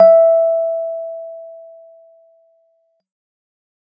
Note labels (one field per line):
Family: keyboard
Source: electronic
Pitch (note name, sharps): E5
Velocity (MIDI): 25